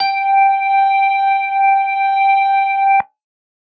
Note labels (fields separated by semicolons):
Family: organ; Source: electronic; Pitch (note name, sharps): G5; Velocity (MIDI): 75